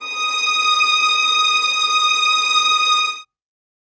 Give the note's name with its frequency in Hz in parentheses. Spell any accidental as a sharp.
D#6 (1245 Hz)